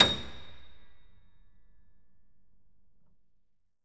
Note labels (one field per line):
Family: keyboard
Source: acoustic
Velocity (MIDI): 127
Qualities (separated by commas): reverb